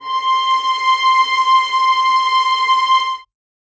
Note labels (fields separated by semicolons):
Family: string; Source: acoustic; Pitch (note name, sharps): C6; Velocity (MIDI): 25; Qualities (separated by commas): reverb